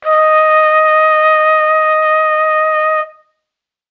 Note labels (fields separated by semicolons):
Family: brass; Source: acoustic; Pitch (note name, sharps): D#5; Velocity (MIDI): 25